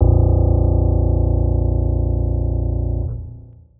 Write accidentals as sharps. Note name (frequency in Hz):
A#0 (29.14 Hz)